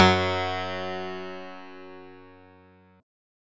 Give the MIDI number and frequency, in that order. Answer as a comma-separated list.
42, 92.5 Hz